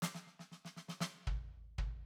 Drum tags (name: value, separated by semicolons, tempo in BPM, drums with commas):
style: samba; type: fill; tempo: 116 BPM; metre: 4/4; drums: hi-hat pedal, snare, floor tom, kick